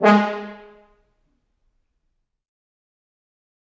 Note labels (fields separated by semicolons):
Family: brass; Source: acoustic; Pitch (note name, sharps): G#3; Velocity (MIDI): 100; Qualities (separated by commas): fast decay, percussive, reverb